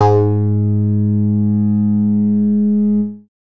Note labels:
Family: bass; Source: synthesizer; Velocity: 75; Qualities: distorted

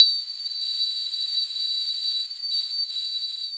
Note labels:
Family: mallet percussion; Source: acoustic; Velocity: 50; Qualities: bright, long release, multiphonic

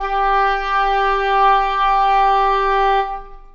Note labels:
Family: reed; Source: acoustic; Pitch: G4; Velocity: 25; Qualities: long release, reverb

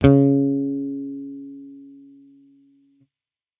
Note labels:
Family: bass; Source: electronic; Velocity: 75

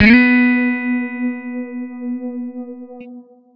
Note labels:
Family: guitar; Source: electronic; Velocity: 127; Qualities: bright, distorted

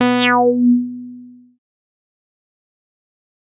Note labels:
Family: bass; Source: synthesizer; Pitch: B3; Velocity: 127; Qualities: bright, distorted, fast decay

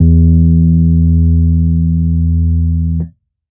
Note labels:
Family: keyboard; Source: electronic; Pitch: E2; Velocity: 50; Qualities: dark

